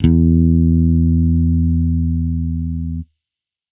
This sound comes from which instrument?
electronic bass